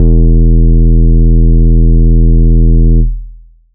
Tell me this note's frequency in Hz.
41.2 Hz